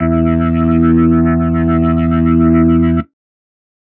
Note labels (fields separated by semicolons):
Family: keyboard; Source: electronic; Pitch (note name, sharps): E2; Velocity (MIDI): 50; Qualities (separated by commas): distorted